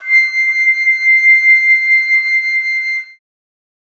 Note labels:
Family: flute; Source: acoustic; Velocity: 25; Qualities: bright

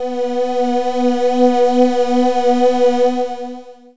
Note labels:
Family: voice; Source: synthesizer; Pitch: B3; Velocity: 25; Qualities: distorted, long release

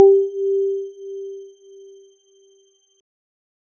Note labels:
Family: keyboard; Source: electronic; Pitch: G4; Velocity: 75; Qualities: dark

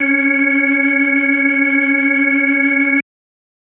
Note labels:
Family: organ; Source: electronic; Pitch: C#4; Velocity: 100; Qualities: dark

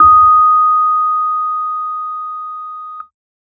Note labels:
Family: keyboard; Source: electronic; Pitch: D#6; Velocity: 25

